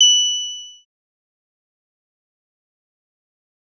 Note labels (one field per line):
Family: synthesizer lead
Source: synthesizer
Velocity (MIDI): 127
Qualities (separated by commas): bright, distorted, fast decay